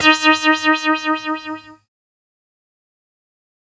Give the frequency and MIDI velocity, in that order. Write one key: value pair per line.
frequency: 311.1 Hz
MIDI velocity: 100